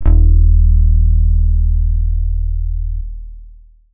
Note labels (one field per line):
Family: guitar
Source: electronic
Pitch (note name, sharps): D#1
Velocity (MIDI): 75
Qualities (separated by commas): distorted, long release